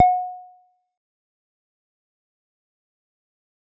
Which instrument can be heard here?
synthesizer bass